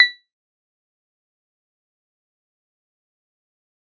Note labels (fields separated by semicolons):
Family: guitar; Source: synthesizer; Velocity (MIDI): 50; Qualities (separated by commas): fast decay, percussive